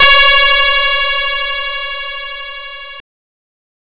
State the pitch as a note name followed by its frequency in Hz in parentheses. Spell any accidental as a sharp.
C#5 (554.4 Hz)